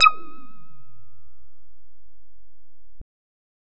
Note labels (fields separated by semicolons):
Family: bass; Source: synthesizer; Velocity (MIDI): 50; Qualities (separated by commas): distorted